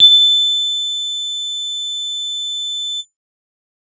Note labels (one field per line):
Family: bass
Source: synthesizer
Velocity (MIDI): 50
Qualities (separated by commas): bright